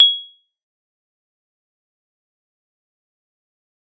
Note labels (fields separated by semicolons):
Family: mallet percussion; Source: acoustic; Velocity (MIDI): 100; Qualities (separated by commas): bright, fast decay, percussive